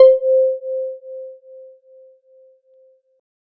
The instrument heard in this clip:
electronic keyboard